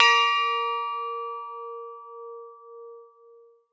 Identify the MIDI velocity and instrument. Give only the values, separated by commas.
100, acoustic mallet percussion instrument